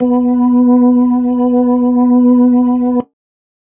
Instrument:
electronic organ